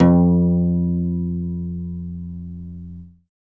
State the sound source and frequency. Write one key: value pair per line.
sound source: acoustic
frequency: 87.31 Hz